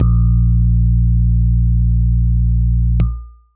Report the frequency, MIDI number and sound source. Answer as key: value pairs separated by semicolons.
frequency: 58.27 Hz; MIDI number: 34; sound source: electronic